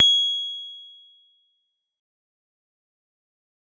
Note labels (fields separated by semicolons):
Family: keyboard; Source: electronic; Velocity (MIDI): 25; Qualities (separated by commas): bright, fast decay